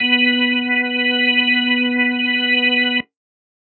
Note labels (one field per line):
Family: organ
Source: electronic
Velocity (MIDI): 127